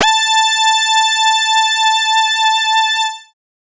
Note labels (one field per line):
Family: bass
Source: synthesizer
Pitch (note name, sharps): A5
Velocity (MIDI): 25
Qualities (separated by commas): bright, distorted, multiphonic